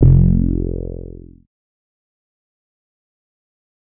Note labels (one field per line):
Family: bass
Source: synthesizer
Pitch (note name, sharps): F1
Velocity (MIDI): 75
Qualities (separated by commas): distorted, fast decay